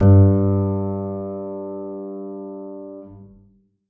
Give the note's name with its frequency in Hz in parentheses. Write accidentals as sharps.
G2 (98 Hz)